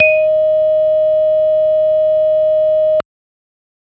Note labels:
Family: organ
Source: electronic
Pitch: D#5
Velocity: 25

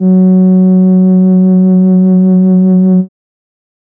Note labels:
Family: keyboard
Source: synthesizer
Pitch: F#3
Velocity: 100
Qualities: dark

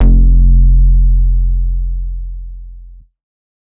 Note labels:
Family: bass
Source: synthesizer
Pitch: F1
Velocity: 100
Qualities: distorted

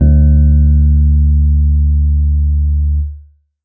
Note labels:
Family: keyboard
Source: electronic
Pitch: D2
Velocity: 25

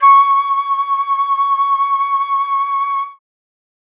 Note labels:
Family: flute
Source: acoustic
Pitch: C#6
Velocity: 127

